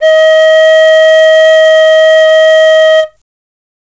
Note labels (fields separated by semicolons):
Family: flute; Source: acoustic; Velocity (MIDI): 100